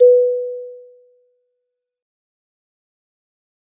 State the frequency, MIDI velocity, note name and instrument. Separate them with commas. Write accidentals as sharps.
493.9 Hz, 50, B4, acoustic mallet percussion instrument